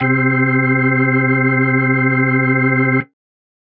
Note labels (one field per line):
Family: organ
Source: electronic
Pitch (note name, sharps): C3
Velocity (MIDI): 50